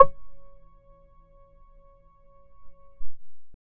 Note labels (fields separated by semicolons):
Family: bass; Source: synthesizer; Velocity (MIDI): 25; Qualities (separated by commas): distorted, long release, percussive